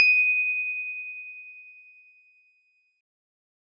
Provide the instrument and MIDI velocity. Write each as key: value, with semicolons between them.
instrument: electronic keyboard; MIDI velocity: 75